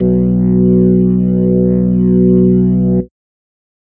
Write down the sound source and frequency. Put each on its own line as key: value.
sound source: electronic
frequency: 61.74 Hz